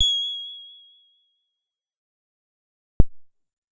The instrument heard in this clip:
synthesizer bass